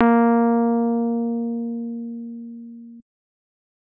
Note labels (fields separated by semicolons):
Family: keyboard; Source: electronic; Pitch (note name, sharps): A#3; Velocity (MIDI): 127